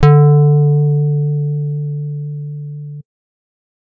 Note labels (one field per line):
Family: guitar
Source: electronic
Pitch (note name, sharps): D3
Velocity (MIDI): 25